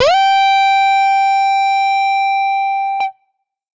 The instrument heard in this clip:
electronic guitar